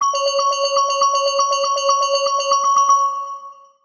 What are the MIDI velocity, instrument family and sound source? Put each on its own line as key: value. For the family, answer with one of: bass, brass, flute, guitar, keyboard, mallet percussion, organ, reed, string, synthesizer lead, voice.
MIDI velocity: 100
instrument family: mallet percussion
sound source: synthesizer